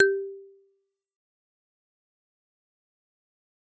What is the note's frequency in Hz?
392 Hz